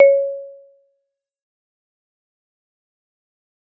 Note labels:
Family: mallet percussion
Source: acoustic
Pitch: C#5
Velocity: 75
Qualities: fast decay, percussive

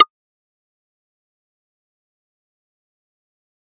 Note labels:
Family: mallet percussion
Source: electronic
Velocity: 127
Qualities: fast decay, percussive

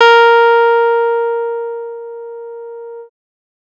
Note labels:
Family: bass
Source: synthesizer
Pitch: A#4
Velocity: 25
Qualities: distorted

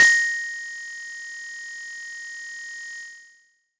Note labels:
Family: mallet percussion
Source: acoustic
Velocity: 127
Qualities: bright, distorted

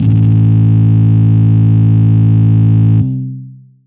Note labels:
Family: guitar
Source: electronic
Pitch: A1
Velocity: 75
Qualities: bright, distorted, long release

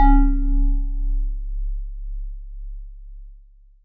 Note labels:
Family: mallet percussion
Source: acoustic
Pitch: C#1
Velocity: 75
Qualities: long release

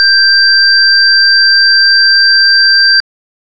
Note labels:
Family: organ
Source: electronic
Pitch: G6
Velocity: 127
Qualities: bright

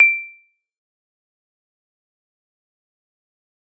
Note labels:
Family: mallet percussion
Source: acoustic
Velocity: 100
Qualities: fast decay, percussive

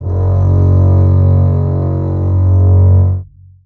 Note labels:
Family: string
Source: acoustic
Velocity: 75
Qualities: long release, reverb

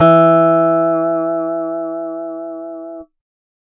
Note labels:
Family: guitar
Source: acoustic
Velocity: 50

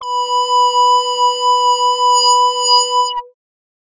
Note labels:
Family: bass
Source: synthesizer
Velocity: 127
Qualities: bright, distorted, non-linear envelope

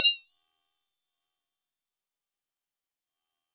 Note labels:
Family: mallet percussion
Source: electronic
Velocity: 127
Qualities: bright, distorted, long release, non-linear envelope

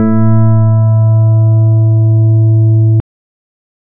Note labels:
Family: organ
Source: electronic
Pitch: A2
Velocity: 127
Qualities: dark

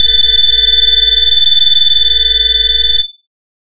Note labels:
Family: bass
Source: synthesizer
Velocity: 127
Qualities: bright, distorted

